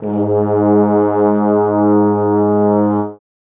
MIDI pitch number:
44